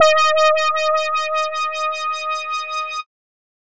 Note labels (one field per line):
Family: bass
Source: synthesizer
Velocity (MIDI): 127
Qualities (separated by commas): bright, distorted